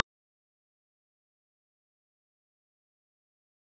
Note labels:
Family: mallet percussion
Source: acoustic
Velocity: 50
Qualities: fast decay, percussive

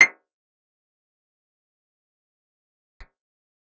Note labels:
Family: guitar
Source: acoustic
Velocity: 127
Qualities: fast decay, percussive, reverb

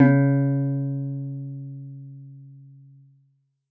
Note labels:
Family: guitar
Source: synthesizer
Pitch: C#3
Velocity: 127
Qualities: dark

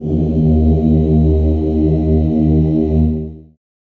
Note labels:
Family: voice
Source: acoustic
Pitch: D#2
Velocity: 127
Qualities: dark, long release, reverb

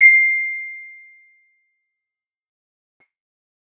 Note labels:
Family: guitar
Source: acoustic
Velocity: 100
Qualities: bright, distorted, fast decay

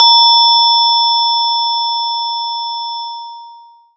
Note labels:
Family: mallet percussion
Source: acoustic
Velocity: 50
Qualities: bright, distorted, long release

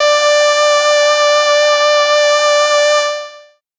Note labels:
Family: voice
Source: synthesizer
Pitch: D5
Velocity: 100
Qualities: bright, long release

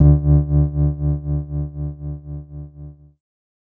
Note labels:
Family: keyboard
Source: electronic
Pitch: D2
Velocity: 127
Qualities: dark

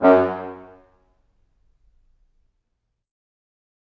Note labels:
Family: brass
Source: acoustic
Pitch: F#2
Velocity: 127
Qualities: percussive, reverb

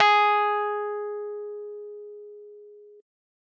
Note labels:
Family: keyboard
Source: electronic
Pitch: G#4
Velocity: 127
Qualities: distorted

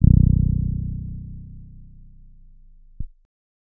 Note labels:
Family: keyboard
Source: electronic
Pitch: B0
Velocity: 50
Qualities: dark

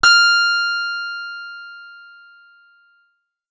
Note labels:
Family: guitar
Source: acoustic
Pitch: F6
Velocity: 50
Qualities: bright, distorted

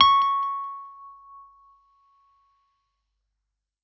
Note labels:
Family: keyboard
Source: electronic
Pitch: C#6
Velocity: 127

